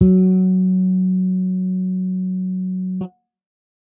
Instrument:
electronic bass